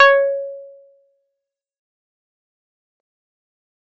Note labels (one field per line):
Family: keyboard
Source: electronic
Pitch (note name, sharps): C#5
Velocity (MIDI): 100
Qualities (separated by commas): fast decay, percussive